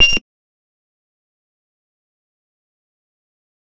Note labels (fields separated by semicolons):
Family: bass; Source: synthesizer; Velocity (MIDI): 50; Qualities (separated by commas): bright, distorted, fast decay, percussive